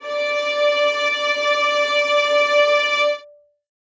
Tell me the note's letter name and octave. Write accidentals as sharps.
D5